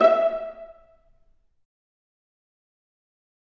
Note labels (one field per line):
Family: string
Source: acoustic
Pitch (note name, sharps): E5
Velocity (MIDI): 100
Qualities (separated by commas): dark, fast decay, reverb